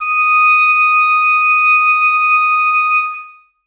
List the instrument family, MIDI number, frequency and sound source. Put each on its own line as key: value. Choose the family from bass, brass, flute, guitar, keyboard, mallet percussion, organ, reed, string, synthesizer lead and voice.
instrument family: reed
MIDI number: 87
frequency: 1245 Hz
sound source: acoustic